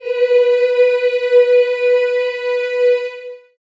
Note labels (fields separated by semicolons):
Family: voice; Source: acoustic; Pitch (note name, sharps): B4; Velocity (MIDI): 100; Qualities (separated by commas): reverb